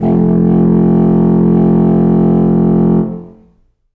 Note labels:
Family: reed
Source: acoustic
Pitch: F1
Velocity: 25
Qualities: long release, reverb

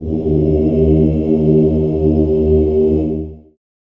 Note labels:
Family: voice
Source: acoustic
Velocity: 127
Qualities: dark, long release, reverb

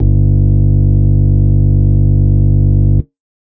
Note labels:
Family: organ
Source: electronic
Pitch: G1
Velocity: 50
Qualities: distorted

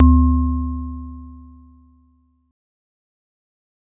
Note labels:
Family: mallet percussion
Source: acoustic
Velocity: 75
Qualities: dark, fast decay

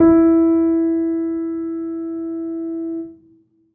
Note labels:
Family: keyboard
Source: acoustic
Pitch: E4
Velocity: 50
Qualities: reverb

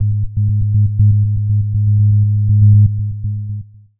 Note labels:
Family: synthesizer lead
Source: synthesizer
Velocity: 127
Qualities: dark, long release, tempo-synced

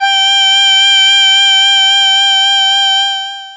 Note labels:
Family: voice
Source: synthesizer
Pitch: G5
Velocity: 50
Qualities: bright, distorted, long release

